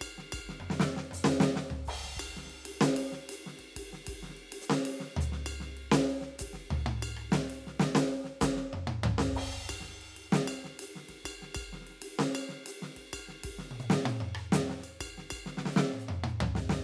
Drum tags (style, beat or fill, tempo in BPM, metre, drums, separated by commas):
Afro-Cuban, beat, 128 BPM, 4/4, crash, ride, ride bell, hi-hat pedal, snare, cross-stick, high tom, mid tom, floor tom, kick